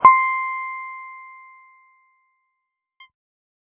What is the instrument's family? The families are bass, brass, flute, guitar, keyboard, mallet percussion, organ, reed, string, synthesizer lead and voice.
guitar